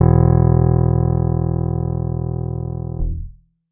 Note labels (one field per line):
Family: guitar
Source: electronic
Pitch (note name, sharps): E1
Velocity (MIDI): 50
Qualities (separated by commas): reverb